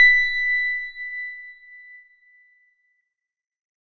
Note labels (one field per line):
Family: organ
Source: electronic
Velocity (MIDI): 25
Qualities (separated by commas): bright